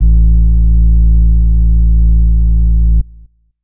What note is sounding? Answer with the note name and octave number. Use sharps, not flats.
A1